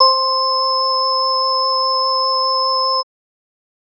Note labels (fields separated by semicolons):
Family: organ; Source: electronic; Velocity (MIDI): 50; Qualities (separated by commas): multiphonic